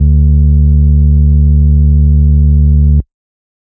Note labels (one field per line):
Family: organ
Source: electronic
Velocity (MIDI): 75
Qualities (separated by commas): bright, distorted